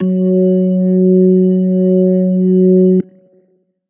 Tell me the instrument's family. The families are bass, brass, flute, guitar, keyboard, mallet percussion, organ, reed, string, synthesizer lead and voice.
organ